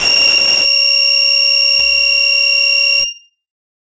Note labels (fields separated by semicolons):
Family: guitar; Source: electronic; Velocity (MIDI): 100; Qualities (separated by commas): bright, distorted